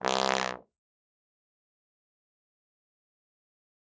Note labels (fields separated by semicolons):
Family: brass; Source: acoustic; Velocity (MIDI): 25; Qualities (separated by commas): bright, fast decay, reverb